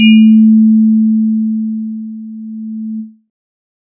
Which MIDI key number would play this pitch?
57